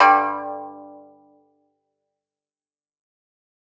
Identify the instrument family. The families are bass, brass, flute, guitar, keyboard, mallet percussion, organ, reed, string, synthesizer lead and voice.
guitar